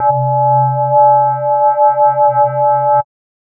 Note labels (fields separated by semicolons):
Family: mallet percussion; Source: synthesizer; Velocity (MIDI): 50; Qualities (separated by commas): multiphonic, non-linear envelope